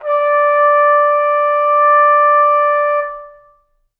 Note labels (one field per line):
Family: brass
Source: acoustic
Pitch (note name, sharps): D5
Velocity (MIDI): 25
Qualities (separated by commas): reverb